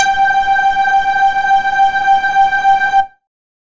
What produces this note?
synthesizer bass